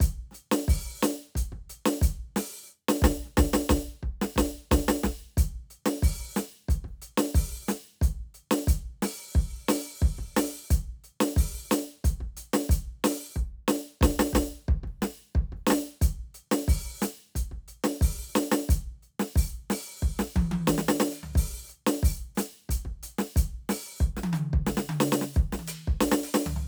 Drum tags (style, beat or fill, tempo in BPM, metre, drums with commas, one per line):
Afrobeat
beat
90 BPM
4/4
crash, ride, closed hi-hat, open hi-hat, hi-hat pedal, snare, cross-stick, high tom, mid tom, floor tom, kick